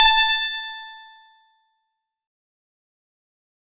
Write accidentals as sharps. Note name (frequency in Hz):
A5 (880 Hz)